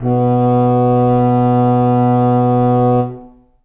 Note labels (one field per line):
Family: reed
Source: acoustic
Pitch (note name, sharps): B2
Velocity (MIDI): 50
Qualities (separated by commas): reverb